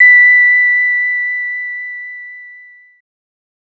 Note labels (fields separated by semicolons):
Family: bass; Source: synthesizer; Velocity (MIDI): 25; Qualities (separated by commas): distorted